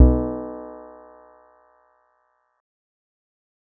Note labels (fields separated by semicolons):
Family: keyboard; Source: electronic; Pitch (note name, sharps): B1; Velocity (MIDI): 25; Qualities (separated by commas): fast decay